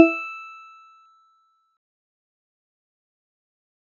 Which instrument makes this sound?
acoustic mallet percussion instrument